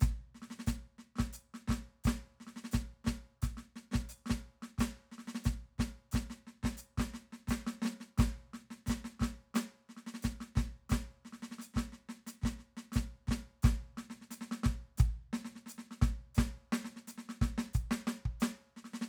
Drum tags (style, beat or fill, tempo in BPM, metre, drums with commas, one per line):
march
beat
176 BPM
4/4
hi-hat pedal, snare, kick